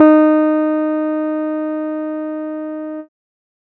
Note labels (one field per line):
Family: keyboard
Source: electronic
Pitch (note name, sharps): D#4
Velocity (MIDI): 50